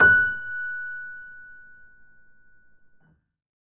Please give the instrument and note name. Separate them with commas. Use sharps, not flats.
acoustic keyboard, F#6